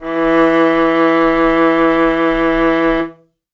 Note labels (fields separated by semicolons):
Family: string; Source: acoustic; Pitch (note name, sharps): E3; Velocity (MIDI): 50; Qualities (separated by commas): reverb